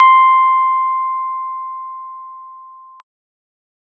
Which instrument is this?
electronic keyboard